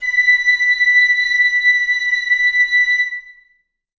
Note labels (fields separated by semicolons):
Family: reed; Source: acoustic; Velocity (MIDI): 50; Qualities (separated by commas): reverb